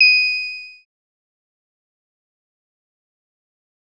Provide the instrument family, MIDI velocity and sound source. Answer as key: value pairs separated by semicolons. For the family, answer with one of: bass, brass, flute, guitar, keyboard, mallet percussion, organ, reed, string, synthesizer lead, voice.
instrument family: synthesizer lead; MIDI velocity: 127; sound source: synthesizer